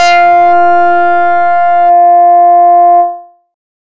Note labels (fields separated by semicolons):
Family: bass; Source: synthesizer; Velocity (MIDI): 100; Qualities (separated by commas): bright, distorted